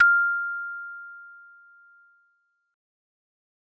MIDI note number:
89